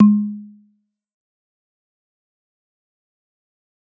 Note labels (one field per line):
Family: mallet percussion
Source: acoustic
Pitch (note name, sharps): G#3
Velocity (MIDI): 127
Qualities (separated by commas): fast decay, percussive